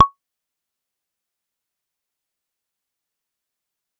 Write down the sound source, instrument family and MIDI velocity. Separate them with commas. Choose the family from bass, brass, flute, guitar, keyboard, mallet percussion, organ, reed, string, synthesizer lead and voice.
synthesizer, bass, 75